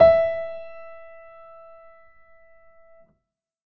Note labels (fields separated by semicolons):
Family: keyboard; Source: acoustic; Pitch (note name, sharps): E5; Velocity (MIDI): 75; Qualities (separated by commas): reverb